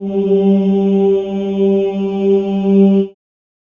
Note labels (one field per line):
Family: voice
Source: acoustic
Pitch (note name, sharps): G3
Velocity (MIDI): 100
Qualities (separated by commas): dark, reverb